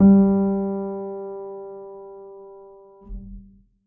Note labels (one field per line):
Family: keyboard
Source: acoustic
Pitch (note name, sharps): G3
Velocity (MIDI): 50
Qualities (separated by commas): dark, reverb